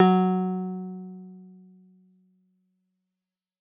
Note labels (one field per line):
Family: guitar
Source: synthesizer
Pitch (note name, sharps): F#3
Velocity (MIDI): 100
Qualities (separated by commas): dark